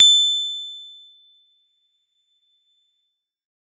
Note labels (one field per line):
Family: keyboard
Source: electronic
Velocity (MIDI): 100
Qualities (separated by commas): bright